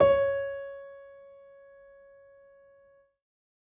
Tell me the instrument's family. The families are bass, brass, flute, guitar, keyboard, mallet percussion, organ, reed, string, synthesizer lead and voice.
keyboard